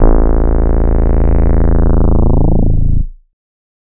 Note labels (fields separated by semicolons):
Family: bass; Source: synthesizer; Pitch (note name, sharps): A0; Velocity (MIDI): 75; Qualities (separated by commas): distorted